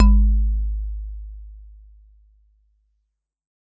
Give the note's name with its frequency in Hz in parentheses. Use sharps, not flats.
G#1 (51.91 Hz)